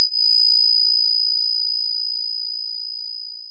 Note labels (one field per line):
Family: mallet percussion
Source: electronic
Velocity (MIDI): 100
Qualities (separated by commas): bright, distorted, long release, non-linear envelope